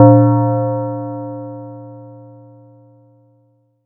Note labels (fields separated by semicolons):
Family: mallet percussion; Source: acoustic; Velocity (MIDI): 25; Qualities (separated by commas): multiphonic